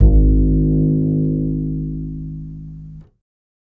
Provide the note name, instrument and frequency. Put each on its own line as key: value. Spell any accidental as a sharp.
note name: G#1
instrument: electronic bass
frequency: 51.91 Hz